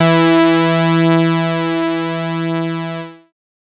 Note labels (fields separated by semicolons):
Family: bass; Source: synthesizer; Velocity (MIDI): 75; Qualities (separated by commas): bright, distorted